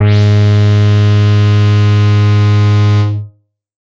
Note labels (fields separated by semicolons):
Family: bass; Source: synthesizer; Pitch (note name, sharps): G#2; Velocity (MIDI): 127; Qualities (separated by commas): distorted